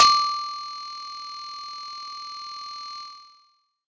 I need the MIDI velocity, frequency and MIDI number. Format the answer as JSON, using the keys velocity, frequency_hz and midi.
{"velocity": 75, "frequency_hz": 1175, "midi": 86}